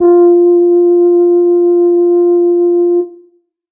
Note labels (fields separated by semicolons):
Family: brass; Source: acoustic; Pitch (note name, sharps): F4; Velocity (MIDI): 50